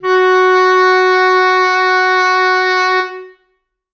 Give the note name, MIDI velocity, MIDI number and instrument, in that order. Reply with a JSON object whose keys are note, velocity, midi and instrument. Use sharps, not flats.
{"note": "F#4", "velocity": 127, "midi": 66, "instrument": "acoustic reed instrument"}